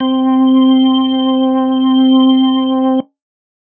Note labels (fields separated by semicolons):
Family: organ; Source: electronic; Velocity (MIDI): 100